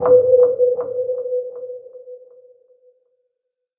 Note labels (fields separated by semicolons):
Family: synthesizer lead; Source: synthesizer; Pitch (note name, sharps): B4; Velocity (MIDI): 75; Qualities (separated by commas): non-linear envelope, reverb